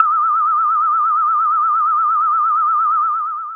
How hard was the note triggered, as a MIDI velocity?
127